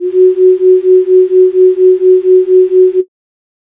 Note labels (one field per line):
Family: flute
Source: synthesizer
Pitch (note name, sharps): F#4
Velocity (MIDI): 25